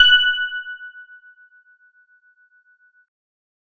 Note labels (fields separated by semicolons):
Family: keyboard; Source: electronic; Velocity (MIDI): 100